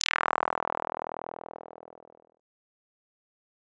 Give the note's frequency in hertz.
41.2 Hz